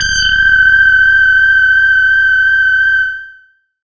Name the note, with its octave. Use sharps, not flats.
G6